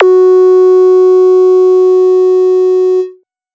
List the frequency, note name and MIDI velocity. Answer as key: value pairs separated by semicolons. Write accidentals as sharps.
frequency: 370 Hz; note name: F#4; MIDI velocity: 127